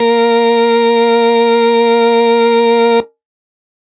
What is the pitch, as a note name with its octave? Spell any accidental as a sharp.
A#3